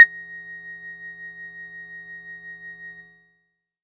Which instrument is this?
synthesizer bass